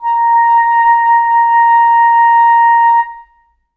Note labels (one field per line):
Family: reed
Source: acoustic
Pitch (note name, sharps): A#5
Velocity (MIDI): 50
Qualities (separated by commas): reverb